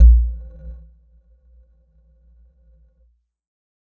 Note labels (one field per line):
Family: mallet percussion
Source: electronic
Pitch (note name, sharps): A#1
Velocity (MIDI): 50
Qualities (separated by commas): dark, non-linear envelope, percussive